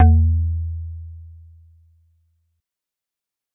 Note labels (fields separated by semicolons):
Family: mallet percussion; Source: acoustic; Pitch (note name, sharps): E2; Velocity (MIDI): 75; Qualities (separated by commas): fast decay